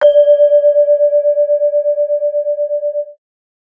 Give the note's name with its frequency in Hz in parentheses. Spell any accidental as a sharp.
D5 (587.3 Hz)